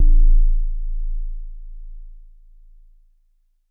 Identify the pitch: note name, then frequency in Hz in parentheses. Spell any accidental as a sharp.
A0 (27.5 Hz)